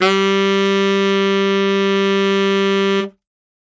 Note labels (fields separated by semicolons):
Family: reed; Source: acoustic; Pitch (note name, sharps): G3; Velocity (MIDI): 100